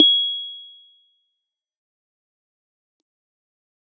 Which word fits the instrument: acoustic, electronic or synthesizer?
electronic